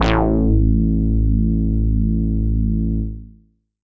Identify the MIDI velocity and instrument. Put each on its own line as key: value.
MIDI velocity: 75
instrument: synthesizer bass